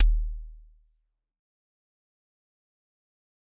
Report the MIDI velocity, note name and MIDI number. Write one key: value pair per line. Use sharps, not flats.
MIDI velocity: 75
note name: D#1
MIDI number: 27